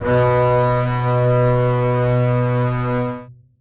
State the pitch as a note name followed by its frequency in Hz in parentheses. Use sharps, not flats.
B2 (123.5 Hz)